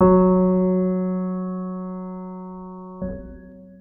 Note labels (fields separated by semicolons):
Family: organ; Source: electronic; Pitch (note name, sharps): F#3; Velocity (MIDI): 25; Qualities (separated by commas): long release, reverb